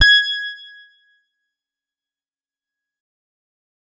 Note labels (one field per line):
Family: guitar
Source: electronic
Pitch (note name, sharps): G#6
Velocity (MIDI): 75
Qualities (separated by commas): distorted, fast decay